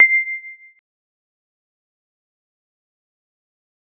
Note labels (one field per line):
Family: keyboard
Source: electronic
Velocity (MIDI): 25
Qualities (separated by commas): fast decay, percussive